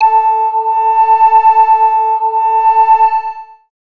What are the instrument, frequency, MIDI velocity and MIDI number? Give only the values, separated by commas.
synthesizer bass, 880 Hz, 25, 81